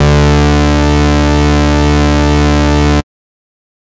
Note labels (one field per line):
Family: bass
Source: synthesizer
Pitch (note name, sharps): D2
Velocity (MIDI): 25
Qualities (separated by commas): bright, distorted